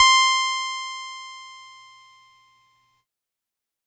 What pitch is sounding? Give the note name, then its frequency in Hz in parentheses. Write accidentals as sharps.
C6 (1047 Hz)